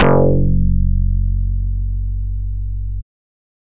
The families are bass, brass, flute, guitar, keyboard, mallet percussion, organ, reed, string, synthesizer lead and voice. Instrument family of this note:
bass